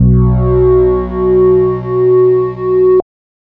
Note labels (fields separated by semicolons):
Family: bass; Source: synthesizer; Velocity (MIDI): 127; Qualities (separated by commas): distorted, multiphonic